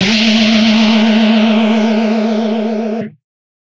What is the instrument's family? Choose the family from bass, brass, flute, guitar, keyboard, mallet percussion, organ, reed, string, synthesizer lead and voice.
guitar